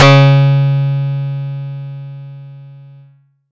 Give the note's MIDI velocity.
100